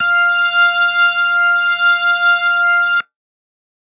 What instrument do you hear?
electronic organ